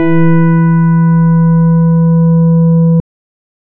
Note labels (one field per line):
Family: organ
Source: electronic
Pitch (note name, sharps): E3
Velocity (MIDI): 127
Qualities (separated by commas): dark